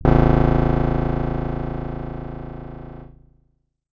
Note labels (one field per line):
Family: guitar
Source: acoustic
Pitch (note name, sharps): A0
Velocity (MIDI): 75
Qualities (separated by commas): bright, distorted